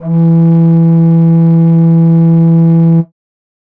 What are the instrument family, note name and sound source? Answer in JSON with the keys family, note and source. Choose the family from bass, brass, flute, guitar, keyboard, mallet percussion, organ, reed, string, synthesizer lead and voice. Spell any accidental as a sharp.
{"family": "flute", "note": "E3", "source": "acoustic"}